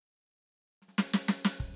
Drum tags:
Afro-Cuban bembé
fill
122 BPM
4/4
open hi-hat, hi-hat pedal, snare, kick

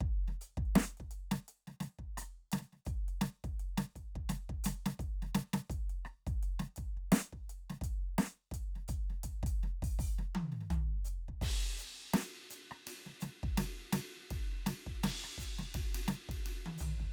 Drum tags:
New Orleans funk
beat
84 BPM
4/4
crash, ride, closed hi-hat, open hi-hat, hi-hat pedal, snare, cross-stick, high tom, floor tom, kick

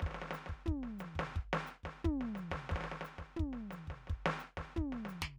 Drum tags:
samba
beat
89 BPM
4/4
hi-hat pedal, snare, floor tom, kick

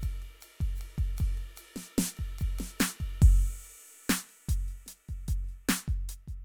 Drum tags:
hip-hop
beat
75 BPM
4/4
crash, ride, ride bell, closed hi-hat, hi-hat pedal, snare, kick

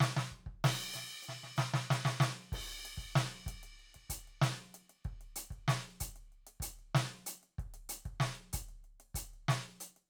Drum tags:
rock
beat
95 BPM
4/4
crash, closed hi-hat, hi-hat pedal, snare, kick

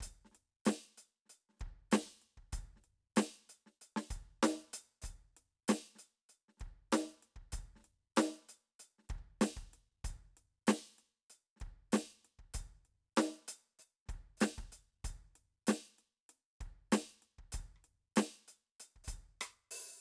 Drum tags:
soul
beat
96 BPM
4/4
closed hi-hat, open hi-hat, hi-hat pedal, snare, cross-stick, kick

